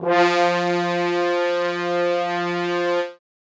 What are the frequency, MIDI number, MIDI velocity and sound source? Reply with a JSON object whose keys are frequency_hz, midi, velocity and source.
{"frequency_hz": 174.6, "midi": 53, "velocity": 127, "source": "acoustic"}